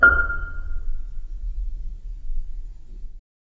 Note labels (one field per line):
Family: mallet percussion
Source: acoustic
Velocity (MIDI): 25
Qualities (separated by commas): reverb